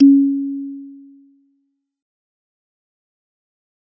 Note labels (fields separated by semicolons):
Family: mallet percussion; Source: acoustic; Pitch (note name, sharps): C#4; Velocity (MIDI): 100; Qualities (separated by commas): dark, fast decay